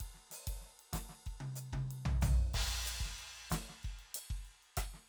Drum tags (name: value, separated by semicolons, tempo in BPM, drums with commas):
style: Brazilian baião; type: beat; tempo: 95 BPM; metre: 4/4; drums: crash, ride, ride bell, closed hi-hat, hi-hat pedal, snare, cross-stick, high tom, floor tom, kick